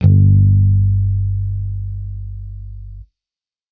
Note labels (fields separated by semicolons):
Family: bass; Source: electronic; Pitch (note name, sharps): G1; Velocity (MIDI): 100